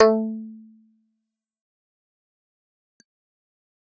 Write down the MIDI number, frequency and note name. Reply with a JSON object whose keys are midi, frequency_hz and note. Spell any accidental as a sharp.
{"midi": 57, "frequency_hz": 220, "note": "A3"}